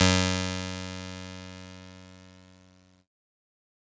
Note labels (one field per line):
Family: keyboard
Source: electronic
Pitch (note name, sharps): F#2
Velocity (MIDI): 127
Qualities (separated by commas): bright, distorted